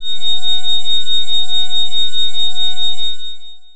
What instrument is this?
electronic organ